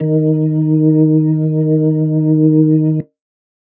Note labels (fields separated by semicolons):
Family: organ; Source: electronic; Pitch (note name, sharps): D#3; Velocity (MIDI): 127